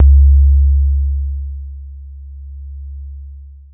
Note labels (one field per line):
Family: keyboard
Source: electronic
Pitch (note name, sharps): C#2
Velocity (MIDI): 100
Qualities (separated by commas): dark, long release